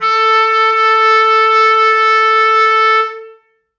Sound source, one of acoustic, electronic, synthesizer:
acoustic